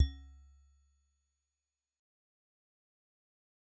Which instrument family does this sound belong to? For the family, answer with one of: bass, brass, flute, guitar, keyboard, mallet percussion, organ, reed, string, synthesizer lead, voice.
mallet percussion